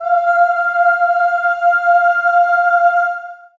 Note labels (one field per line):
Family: voice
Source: acoustic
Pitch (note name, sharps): F5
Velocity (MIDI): 25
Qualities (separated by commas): long release, reverb